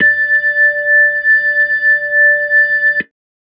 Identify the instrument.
electronic keyboard